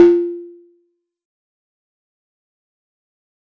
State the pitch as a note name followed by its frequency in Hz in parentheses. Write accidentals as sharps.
F4 (349.2 Hz)